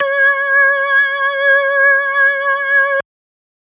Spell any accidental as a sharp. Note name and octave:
C#5